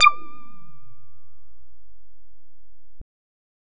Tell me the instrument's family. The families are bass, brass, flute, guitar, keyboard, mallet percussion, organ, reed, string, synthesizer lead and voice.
bass